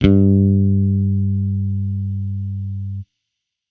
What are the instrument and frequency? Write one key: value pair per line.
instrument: electronic bass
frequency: 98 Hz